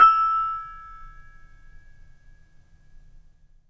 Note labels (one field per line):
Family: mallet percussion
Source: acoustic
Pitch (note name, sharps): E6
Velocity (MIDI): 25